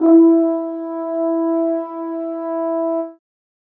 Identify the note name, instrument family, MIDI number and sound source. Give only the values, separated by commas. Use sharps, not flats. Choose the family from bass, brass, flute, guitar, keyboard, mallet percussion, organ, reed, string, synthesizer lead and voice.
E4, brass, 64, acoustic